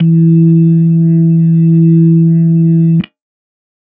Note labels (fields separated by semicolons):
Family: organ; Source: electronic; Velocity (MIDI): 75